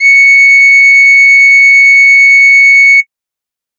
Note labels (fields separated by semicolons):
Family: flute; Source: synthesizer; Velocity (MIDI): 50